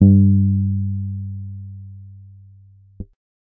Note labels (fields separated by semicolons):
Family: bass; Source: synthesizer; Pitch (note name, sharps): G2; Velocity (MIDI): 50; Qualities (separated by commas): dark